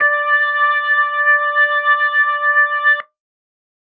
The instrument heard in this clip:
electronic organ